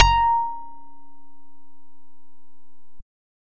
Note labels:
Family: bass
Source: synthesizer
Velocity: 100

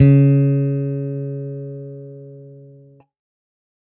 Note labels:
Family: bass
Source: electronic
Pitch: C#3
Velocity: 25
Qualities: dark

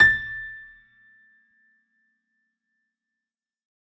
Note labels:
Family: keyboard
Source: acoustic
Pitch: A6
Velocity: 127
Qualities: percussive, reverb

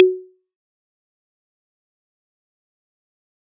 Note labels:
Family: mallet percussion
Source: acoustic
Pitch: F#4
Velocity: 100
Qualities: fast decay, percussive

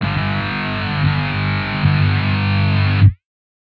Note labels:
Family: guitar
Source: synthesizer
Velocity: 50

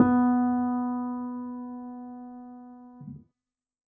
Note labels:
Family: keyboard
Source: acoustic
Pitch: B3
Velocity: 25

